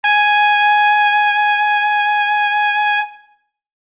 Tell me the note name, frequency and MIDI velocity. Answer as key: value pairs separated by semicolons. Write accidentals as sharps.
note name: G#5; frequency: 830.6 Hz; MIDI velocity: 75